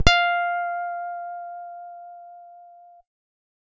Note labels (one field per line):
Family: guitar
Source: electronic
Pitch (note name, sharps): F5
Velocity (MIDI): 127